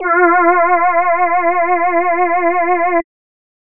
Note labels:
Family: voice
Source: synthesizer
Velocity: 25

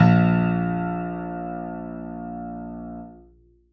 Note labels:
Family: keyboard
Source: acoustic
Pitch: A#1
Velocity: 127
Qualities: reverb

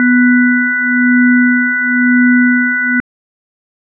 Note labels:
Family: organ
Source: electronic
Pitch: B3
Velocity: 127

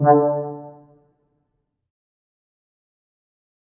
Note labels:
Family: flute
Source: acoustic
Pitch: D3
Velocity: 100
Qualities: fast decay, reverb

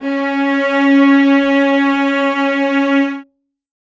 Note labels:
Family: string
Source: acoustic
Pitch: C#4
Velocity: 100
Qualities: reverb

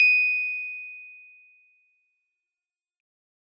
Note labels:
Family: keyboard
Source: acoustic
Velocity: 100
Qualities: bright, fast decay

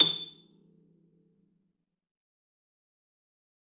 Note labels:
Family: string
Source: acoustic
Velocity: 127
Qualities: fast decay, percussive, reverb

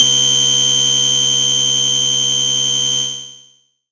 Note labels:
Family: bass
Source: synthesizer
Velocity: 127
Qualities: bright, distorted, long release

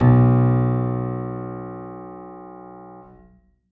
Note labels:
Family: keyboard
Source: acoustic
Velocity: 100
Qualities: reverb

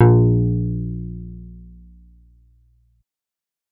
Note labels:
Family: bass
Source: synthesizer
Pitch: A#1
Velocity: 127

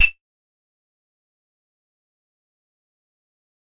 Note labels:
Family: keyboard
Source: acoustic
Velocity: 50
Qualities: fast decay, percussive

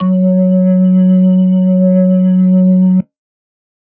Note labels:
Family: organ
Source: electronic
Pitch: F#3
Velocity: 127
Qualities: distorted

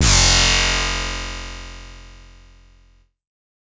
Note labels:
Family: bass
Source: synthesizer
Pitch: F1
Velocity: 100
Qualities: bright, distorted

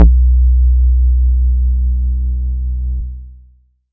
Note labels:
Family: bass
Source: synthesizer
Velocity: 25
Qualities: long release, multiphonic

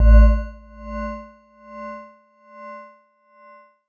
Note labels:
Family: mallet percussion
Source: electronic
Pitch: A1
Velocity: 100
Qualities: long release

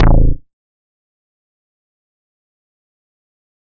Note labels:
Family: bass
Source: synthesizer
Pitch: A0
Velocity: 75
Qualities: fast decay, percussive

